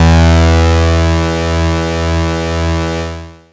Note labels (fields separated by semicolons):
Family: bass; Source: synthesizer; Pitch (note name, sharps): E2; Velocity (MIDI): 25; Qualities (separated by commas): bright, distorted, long release